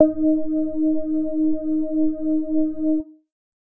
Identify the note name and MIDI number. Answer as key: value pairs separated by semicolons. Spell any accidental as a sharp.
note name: D#4; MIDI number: 63